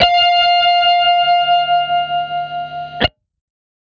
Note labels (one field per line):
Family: guitar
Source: electronic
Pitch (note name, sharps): F5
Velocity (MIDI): 25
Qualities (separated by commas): distorted